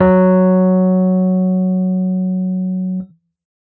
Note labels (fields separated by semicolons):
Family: keyboard; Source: electronic; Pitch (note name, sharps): F#3; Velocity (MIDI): 100